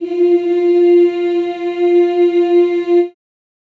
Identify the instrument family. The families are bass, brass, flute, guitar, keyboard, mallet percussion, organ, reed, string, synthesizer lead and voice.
voice